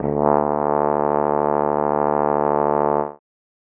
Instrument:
acoustic brass instrument